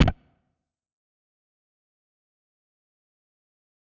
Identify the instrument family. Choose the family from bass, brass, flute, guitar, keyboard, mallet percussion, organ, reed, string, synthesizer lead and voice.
guitar